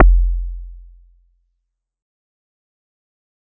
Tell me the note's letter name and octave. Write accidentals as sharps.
F1